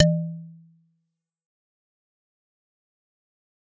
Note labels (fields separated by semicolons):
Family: mallet percussion; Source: acoustic; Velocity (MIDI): 100; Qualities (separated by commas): fast decay, percussive